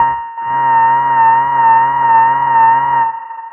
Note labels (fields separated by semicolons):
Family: bass; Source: synthesizer; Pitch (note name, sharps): A#5; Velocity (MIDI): 75; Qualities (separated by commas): long release, reverb